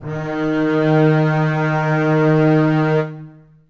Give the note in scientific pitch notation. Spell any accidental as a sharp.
D#3